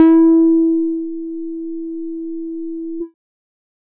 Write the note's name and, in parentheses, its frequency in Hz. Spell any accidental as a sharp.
E4 (329.6 Hz)